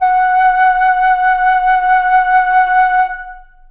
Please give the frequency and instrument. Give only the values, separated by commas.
740 Hz, acoustic flute